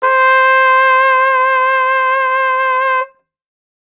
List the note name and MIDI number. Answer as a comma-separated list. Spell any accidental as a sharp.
C5, 72